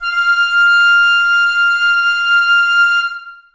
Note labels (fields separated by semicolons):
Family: flute; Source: acoustic; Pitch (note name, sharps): F6; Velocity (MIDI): 75; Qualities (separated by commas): reverb